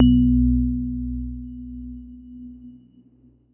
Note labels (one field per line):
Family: keyboard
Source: electronic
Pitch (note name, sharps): B1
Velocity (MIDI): 100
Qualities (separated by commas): dark